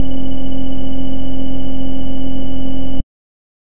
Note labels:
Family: bass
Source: synthesizer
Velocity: 50

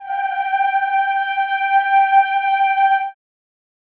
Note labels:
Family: voice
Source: acoustic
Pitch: G5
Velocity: 100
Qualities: reverb

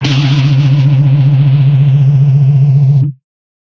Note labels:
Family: guitar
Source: electronic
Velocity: 75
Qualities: bright, distorted

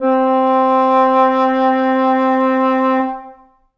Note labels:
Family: flute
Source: acoustic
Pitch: C4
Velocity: 127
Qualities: reverb

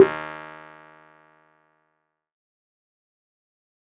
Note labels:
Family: keyboard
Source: electronic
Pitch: D#2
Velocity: 75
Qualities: fast decay, percussive

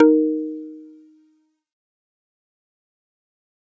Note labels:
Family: mallet percussion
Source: acoustic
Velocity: 100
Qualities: fast decay, multiphonic

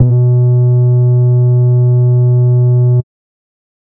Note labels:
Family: bass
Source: synthesizer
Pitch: B2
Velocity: 75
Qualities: dark, distorted, tempo-synced

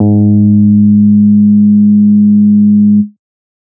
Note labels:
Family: bass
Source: synthesizer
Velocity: 127

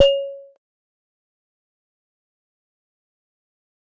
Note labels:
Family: mallet percussion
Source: acoustic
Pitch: C#5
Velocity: 25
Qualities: fast decay, percussive

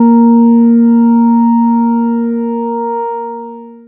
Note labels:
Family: bass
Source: synthesizer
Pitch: A#3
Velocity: 75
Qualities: long release

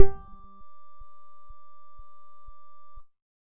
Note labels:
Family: bass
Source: synthesizer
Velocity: 25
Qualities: distorted

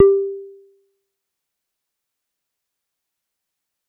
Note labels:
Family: bass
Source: synthesizer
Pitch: G4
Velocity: 127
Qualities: fast decay, percussive

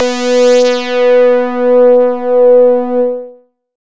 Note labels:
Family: bass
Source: synthesizer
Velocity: 100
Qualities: bright, distorted

